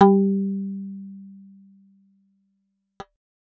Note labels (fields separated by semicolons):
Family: bass; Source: synthesizer; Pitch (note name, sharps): G3; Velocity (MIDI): 127